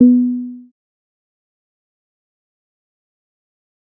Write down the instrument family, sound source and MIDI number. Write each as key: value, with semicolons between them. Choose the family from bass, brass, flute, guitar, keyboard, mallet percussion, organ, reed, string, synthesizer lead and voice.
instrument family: bass; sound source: synthesizer; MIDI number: 59